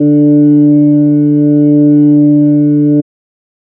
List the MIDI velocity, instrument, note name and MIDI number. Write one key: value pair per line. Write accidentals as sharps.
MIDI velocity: 50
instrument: electronic organ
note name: D3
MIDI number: 50